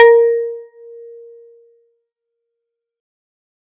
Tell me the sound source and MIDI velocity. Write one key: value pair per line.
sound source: synthesizer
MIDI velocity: 50